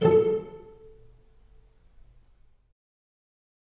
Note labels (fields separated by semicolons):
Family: string; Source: acoustic; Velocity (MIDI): 75; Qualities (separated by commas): dark, percussive, reverb